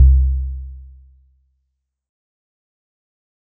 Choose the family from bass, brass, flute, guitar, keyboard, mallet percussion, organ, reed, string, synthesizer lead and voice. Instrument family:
guitar